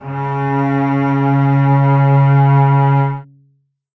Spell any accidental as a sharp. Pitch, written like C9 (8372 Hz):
C#3 (138.6 Hz)